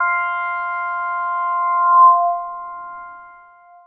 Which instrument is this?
synthesizer lead